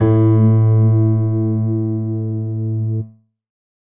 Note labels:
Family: keyboard; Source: electronic; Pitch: A2; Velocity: 50; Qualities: reverb

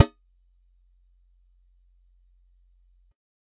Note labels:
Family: guitar; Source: acoustic; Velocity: 75; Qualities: percussive

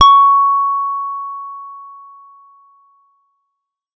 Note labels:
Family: guitar; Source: electronic; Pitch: C#6; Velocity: 75

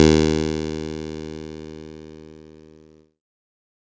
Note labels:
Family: keyboard; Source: electronic; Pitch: D#2; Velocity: 127; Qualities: bright, distorted

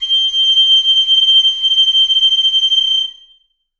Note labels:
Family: flute; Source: acoustic; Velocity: 100; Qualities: bright, reverb

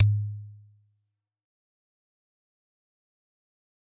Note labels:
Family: mallet percussion; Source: acoustic; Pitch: G#2; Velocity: 100; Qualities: fast decay, percussive

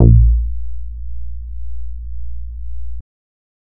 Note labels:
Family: bass; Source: synthesizer; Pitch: A#1; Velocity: 75

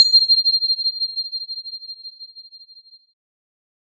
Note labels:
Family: keyboard; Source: synthesizer; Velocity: 50; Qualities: bright

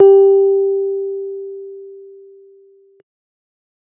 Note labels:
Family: keyboard; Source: electronic; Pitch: G4; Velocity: 25

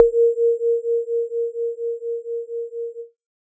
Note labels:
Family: synthesizer lead; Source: synthesizer; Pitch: A#4; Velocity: 25

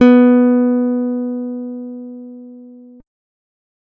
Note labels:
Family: guitar; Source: acoustic; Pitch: B3; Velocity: 25

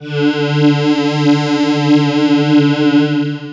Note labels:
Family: voice; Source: synthesizer; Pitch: D3; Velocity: 75; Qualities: distorted, long release

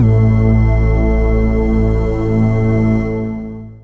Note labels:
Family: synthesizer lead; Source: synthesizer; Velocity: 50; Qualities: long release

